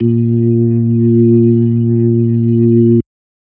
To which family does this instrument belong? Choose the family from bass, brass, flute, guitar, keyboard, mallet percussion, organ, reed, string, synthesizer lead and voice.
organ